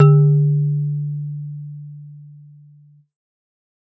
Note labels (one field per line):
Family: mallet percussion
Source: acoustic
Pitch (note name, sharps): D3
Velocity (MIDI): 100